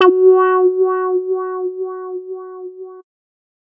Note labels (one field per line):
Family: bass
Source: synthesizer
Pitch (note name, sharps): F#4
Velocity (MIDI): 75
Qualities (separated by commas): distorted